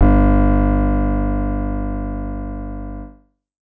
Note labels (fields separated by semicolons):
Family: keyboard; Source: synthesizer; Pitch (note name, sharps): G1; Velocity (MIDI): 75; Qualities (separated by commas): distorted